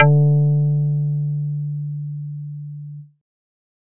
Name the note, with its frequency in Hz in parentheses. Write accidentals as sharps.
D3 (146.8 Hz)